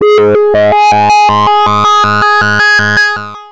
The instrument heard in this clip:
synthesizer bass